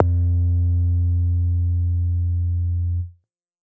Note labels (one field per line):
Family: bass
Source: synthesizer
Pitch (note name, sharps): F2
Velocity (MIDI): 100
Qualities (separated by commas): dark, distorted